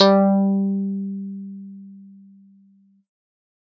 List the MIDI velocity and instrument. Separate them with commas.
75, electronic keyboard